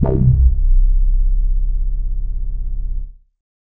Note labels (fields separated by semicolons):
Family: bass; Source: synthesizer; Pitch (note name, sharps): C0; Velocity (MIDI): 50; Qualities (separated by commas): distorted, non-linear envelope